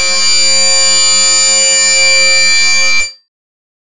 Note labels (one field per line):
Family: bass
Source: synthesizer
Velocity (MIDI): 100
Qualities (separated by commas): bright, distorted